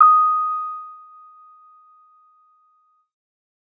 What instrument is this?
electronic keyboard